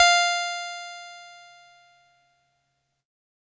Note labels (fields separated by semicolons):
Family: keyboard; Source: electronic; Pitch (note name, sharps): F5; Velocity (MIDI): 50; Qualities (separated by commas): bright, distorted